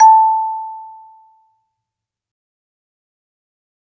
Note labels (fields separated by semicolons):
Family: mallet percussion; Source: acoustic; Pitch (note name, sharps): A5; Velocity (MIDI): 127; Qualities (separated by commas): fast decay, reverb